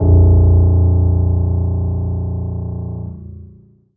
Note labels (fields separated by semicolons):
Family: keyboard; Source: acoustic; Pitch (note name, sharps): A#0; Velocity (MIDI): 50; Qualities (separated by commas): long release, reverb